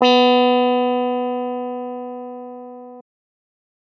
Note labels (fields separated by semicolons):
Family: keyboard; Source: electronic; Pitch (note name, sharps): B3; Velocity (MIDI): 75